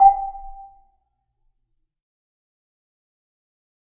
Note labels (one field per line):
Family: mallet percussion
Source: acoustic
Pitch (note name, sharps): G5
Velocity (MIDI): 25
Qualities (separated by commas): dark, fast decay, percussive, reverb